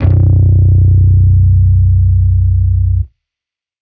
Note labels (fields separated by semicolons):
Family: bass; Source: electronic; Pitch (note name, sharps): B0; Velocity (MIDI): 127; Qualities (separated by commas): distorted